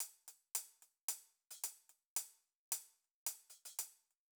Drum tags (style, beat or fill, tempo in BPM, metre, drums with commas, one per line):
hip-hop
beat
110 BPM
4/4
closed hi-hat